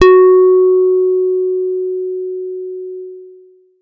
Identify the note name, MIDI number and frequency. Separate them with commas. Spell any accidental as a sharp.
F#4, 66, 370 Hz